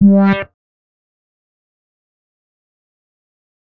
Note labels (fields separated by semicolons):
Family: bass; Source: synthesizer; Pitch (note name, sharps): G3; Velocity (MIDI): 25; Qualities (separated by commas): fast decay, percussive